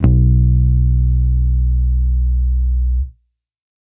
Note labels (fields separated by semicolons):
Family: bass; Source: electronic; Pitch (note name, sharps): B1; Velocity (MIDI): 127